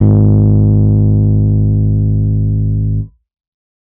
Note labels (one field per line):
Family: keyboard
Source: electronic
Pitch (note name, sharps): G#1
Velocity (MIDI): 100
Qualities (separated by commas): distorted